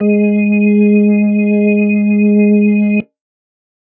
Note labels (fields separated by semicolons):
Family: organ; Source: electronic; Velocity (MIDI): 25; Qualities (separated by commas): dark